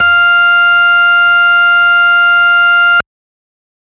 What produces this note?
electronic organ